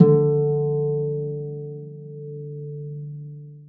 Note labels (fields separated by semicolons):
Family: string; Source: acoustic; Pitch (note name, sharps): D3; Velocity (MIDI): 50; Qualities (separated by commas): long release, reverb